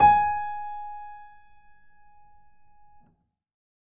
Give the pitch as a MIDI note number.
80